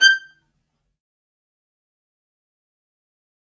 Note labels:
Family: string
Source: acoustic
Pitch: G6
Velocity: 50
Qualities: fast decay, percussive, reverb

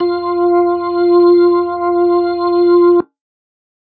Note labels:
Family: organ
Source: electronic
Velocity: 100

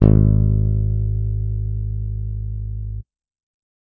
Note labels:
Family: bass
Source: electronic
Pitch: G#1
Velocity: 127

